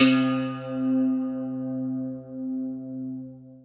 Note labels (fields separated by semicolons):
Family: guitar; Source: acoustic; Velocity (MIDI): 100; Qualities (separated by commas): long release, reverb